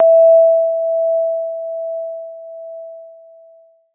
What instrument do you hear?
electronic keyboard